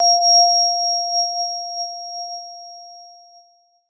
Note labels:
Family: keyboard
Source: electronic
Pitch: F5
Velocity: 127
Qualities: bright

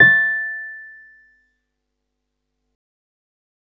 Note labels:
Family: keyboard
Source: electronic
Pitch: A6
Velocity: 75

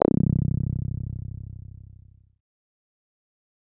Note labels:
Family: synthesizer lead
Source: synthesizer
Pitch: C1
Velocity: 75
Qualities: distorted, fast decay

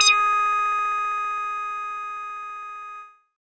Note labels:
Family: bass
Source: synthesizer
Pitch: D#6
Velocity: 127

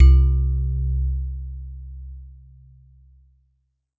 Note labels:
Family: mallet percussion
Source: acoustic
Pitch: C2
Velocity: 75

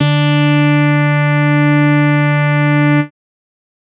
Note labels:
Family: bass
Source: synthesizer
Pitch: D3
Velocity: 75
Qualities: bright, distorted

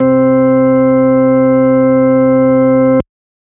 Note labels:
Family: organ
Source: electronic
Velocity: 100

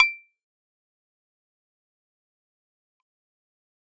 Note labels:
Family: keyboard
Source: electronic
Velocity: 75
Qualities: fast decay, percussive

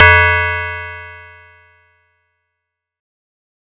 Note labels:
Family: mallet percussion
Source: acoustic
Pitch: F2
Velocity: 127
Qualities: bright

